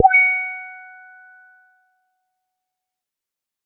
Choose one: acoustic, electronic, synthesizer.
synthesizer